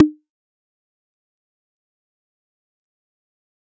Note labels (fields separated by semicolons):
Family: bass; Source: synthesizer; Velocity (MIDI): 100; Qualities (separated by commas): fast decay, percussive